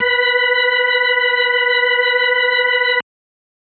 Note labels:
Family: organ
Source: electronic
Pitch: B4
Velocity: 25

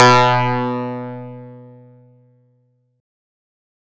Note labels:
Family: guitar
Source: acoustic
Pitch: B2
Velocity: 127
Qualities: bright, distorted

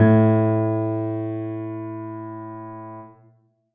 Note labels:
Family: keyboard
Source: acoustic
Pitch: A2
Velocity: 75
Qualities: reverb

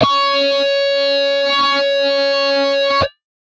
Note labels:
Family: guitar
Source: synthesizer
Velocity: 127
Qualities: bright, distorted

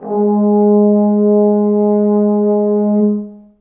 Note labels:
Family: brass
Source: acoustic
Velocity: 25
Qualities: dark, long release, reverb

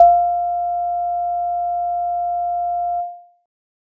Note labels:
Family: keyboard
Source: electronic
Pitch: F5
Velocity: 50

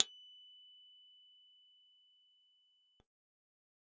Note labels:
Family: keyboard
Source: electronic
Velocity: 75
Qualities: percussive

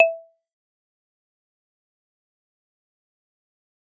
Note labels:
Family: mallet percussion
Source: acoustic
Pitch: E5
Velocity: 127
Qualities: fast decay, percussive

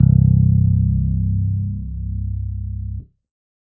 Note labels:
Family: bass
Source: electronic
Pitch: C1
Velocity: 75

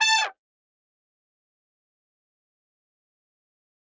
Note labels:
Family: brass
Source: acoustic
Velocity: 50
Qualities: bright, fast decay, percussive, reverb

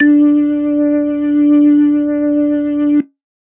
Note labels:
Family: organ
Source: electronic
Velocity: 100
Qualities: dark

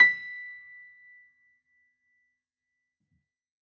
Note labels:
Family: keyboard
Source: acoustic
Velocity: 100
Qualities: fast decay, percussive

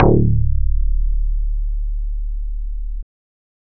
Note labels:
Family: bass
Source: synthesizer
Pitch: D1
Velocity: 50

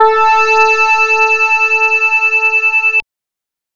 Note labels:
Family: bass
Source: synthesizer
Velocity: 100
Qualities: distorted, multiphonic

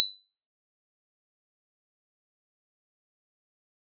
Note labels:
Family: mallet percussion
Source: acoustic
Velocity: 127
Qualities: bright, fast decay, percussive

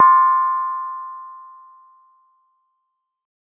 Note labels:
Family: mallet percussion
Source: acoustic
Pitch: C6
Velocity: 100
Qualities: reverb

